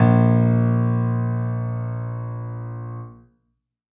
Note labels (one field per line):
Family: keyboard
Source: acoustic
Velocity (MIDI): 100